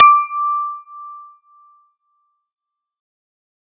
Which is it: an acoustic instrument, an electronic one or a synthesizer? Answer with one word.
synthesizer